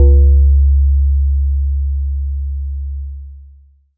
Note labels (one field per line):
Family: mallet percussion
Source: electronic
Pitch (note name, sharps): C#2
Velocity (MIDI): 25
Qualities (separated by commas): long release, multiphonic